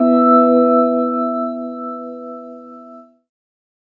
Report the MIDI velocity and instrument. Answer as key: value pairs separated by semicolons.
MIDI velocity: 75; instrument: synthesizer keyboard